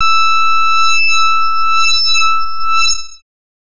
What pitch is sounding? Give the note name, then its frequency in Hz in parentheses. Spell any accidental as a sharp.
E6 (1319 Hz)